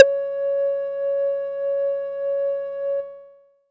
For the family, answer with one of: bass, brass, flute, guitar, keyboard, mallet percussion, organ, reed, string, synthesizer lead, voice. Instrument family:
bass